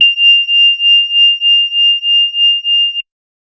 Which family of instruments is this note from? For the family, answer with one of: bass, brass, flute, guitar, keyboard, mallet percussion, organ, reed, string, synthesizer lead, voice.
organ